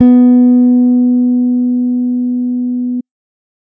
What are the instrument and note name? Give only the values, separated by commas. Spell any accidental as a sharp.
electronic bass, B3